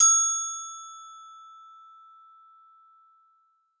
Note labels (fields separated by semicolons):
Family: mallet percussion; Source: acoustic; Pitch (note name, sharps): E6; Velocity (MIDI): 25; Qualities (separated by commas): bright